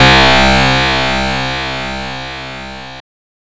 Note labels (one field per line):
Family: guitar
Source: synthesizer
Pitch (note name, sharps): C2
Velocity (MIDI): 100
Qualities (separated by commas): bright, distorted